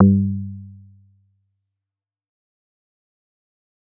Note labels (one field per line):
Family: bass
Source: synthesizer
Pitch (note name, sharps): G2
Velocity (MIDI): 100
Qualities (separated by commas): dark, fast decay